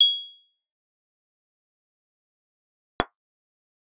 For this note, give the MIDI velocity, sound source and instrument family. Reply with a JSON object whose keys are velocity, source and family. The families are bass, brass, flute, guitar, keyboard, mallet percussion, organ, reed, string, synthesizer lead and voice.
{"velocity": 100, "source": "electronic", "family": "guitar"}